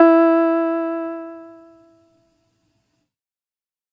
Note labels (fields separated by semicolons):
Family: keyboard; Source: electronic; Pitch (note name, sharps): E4; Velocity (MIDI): 75